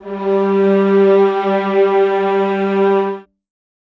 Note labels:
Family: string; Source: acoustic; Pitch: G3; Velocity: 75; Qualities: reverb

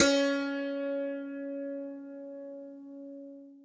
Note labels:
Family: guitar; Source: acoustic; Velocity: 100; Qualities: bright, reverb

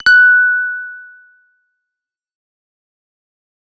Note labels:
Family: bass; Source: synthesizer; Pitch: F#6; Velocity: 75; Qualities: distorted, fast decay

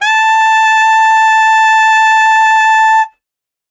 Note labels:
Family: reed; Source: acoustic; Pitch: A5; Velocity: 127; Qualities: bright

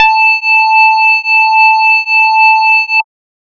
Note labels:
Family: bass; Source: synthesizer; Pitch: A5; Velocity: 127

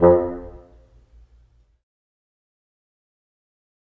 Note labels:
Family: reed; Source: acoustic; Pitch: F2; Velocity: 50; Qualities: fast decay, percussive, reverb

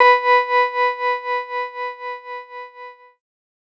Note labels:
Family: keyboard; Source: electronic; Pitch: B4; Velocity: 127

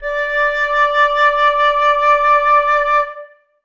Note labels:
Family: flute; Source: acoustic; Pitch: D5; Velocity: 100; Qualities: reverb

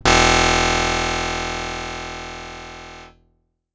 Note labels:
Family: guitar; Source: acoustic; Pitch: E1; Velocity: 127; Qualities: bright

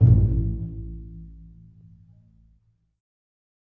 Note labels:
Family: string; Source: acoustic; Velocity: 127; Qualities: dark, reverb

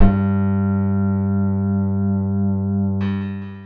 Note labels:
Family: guitar; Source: acoustic; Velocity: 127; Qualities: reverb

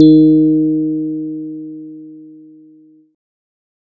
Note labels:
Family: bass; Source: synthesizer; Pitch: D#3; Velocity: 25

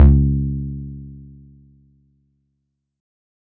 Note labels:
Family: keyboard; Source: electronic; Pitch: C#2; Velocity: 127

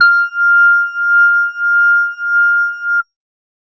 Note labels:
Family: organ; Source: electronic; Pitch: F6; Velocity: 100; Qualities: distorted

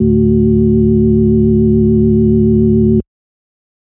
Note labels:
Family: organ; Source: electronic; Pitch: D2; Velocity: 100; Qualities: dark, multiphonic

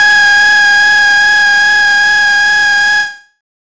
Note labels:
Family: bass; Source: synthesizer; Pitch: G#5; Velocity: 100; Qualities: bright, distorted, non-linear envelope

